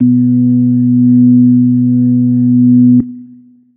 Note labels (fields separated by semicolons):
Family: organ; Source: electronic; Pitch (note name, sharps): B2; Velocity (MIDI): 50; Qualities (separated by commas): dark, long release